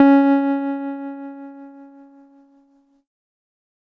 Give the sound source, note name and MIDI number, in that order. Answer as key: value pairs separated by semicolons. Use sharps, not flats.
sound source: electronic; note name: C#4; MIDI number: 61